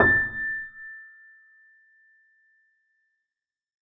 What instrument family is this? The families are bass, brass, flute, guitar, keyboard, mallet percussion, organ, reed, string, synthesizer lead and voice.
keyboard